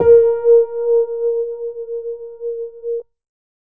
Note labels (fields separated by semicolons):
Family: keyboard; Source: electronic; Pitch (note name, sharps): A#4; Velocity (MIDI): 25; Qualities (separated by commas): reverb